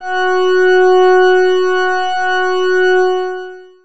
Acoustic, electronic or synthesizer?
electronic